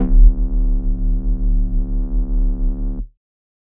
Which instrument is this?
synthesizer flute